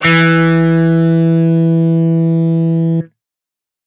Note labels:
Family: guitar; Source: electronic; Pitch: E3; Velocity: 50; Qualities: bright, distorted

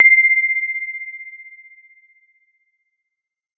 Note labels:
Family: keyboard; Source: electronic; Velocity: 127

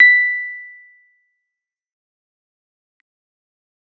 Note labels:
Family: keyboard; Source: electronic; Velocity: 75; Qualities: fast decay, percussive

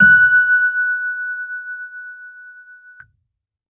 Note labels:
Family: keyboard; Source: electronic; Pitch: F#6; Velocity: 50

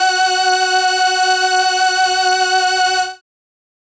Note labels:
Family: keyboard; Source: synthesizer; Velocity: 100; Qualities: bright

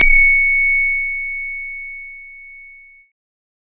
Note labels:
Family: keyboard; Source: electronic; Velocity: 127; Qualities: bright, distorted

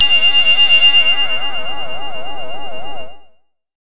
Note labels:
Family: bass; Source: synthesizer; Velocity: 100; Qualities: bright, distorted

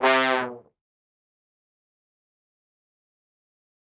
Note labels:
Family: brass; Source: acoustic; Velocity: 75; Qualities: bright, fast decay, reverb

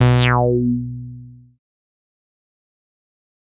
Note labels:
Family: bass; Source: synthesizer; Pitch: B2; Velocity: 127; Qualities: bright, distorted, fast decay

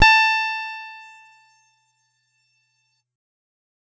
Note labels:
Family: guitar; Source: electronic; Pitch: A5; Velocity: 100; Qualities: bright

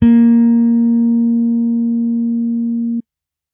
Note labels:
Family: bass; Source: electronic; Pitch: A#3; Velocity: 75

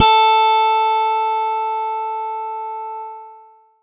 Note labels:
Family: keyboard; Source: electronic; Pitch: A4; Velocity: 25; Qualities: bright, long release

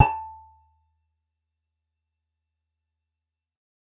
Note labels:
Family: guitar; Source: acoustic; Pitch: A5; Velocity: 25; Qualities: fast decay, percussive

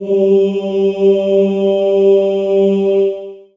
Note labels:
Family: voice; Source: acoustic; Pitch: G3; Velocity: 127; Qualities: dark, long release, reverb

